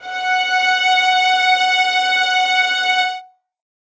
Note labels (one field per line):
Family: string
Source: acoustic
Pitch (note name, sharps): F#5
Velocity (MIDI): 50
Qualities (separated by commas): reverb